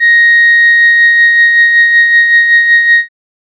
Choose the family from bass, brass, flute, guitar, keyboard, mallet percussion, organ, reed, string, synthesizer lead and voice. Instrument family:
keyboard